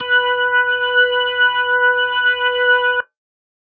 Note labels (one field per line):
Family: organ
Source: electronic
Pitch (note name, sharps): B4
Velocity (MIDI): 127